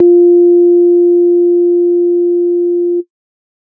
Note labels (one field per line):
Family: organ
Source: electronic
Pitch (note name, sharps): F4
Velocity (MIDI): 50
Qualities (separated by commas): dark